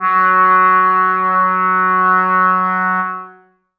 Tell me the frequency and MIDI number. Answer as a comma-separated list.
185 Hz, 54